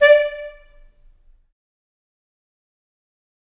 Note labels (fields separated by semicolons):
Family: reed; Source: acoustic; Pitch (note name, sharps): D5; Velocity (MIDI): 25; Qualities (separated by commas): fast decay, percussive, reverb